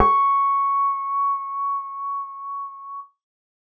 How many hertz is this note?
1109 Hz